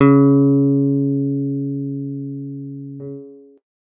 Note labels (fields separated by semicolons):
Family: guitar; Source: electronic; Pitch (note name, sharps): C#3; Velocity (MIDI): 75; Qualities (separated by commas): long release